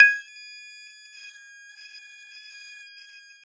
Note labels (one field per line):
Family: mallet percussion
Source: acoustic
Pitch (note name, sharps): G#6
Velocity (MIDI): 50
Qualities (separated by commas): multiphonic, percussive